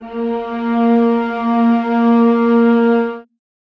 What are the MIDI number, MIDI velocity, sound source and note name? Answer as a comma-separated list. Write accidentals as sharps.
58, 25, acoustic, A#3